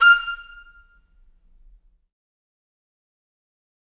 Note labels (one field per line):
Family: reed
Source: acoustic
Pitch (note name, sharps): F6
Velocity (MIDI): 75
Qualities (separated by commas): fast decay, percussive, reverb